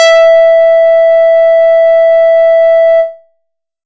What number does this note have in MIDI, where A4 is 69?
76